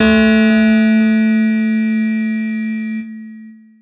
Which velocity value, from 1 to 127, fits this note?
127